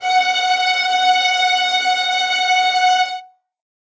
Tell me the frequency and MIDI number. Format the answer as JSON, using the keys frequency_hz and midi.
{"frequency_hz": 740, "midi": 78}